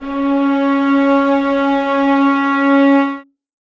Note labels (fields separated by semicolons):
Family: string; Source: acoustic; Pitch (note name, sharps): C#4; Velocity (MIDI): 25; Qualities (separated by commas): reverb